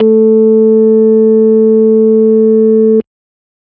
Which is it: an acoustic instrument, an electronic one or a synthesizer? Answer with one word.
electronic